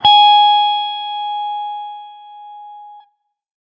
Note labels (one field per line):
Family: guitar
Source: electronic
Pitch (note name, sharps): G#5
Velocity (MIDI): 50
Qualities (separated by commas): distorted